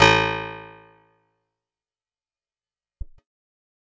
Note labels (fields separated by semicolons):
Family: guitar; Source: acoustic; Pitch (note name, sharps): A1; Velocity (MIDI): 100; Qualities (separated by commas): fast decay